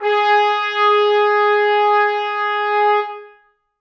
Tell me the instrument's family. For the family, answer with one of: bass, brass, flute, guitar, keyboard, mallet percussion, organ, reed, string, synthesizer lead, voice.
brass